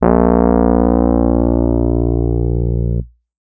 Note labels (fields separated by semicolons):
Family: keyboard; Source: electronic; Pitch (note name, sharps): A#1; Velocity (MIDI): 127; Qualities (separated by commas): distorted